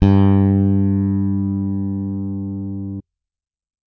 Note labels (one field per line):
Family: bass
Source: electronic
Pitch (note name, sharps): G2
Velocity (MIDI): 127